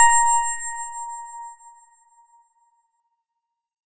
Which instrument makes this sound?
electronic organ